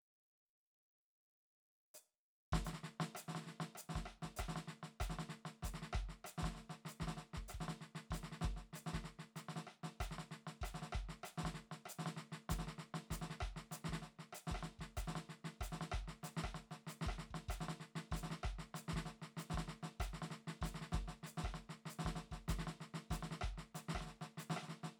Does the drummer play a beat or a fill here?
beat